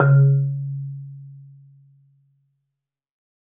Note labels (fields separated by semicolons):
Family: mallet percussion; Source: acoustic; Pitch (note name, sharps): C#3; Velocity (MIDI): 25; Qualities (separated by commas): dark, reverb